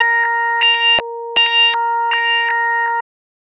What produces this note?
synthesizer bass